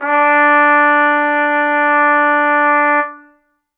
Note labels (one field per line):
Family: brass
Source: acoustic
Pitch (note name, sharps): D4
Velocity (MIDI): 75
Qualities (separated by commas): reverb